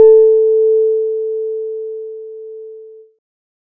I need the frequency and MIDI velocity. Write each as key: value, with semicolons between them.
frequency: 440 Hz; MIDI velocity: 25